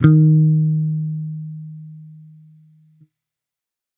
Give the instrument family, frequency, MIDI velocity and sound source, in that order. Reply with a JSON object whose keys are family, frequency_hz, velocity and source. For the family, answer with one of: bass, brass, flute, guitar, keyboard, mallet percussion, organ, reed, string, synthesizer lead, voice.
{"family": "bass", "frequency_hz": 155.6, "velocity": 50, "source": "electronic"}